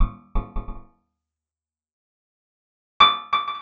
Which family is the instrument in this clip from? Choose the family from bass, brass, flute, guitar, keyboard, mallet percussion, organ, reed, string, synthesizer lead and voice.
guitar